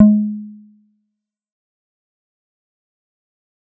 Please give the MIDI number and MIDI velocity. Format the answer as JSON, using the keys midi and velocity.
{"midi": 56, "velocity": 25}